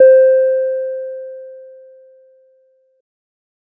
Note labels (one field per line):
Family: bass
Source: synthesizer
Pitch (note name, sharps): C5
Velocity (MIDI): 50